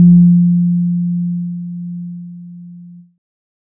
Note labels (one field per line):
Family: keyboard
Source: electronic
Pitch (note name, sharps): F3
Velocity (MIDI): 25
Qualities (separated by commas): dark